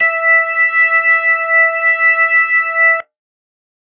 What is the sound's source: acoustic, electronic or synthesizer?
electronic